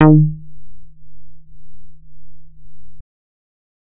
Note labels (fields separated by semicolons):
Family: bass; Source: synthesizer; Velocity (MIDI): 100